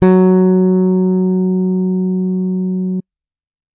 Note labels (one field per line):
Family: bass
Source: electronic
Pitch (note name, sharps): F#3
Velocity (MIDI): 100